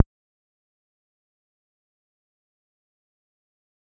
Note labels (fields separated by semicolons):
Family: bass; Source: synthesizer; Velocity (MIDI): 100; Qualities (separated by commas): fast decay, percussive